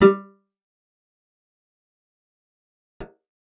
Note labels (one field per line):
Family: guitar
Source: acoustic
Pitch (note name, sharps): G3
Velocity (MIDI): 75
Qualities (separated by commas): fast decay, percussive, reverb